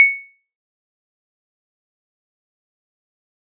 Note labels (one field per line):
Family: mallet percussion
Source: acoustic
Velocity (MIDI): 100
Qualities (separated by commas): fast decay, percussive